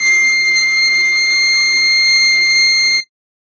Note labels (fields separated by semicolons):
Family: string; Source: acoustic; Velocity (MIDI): 50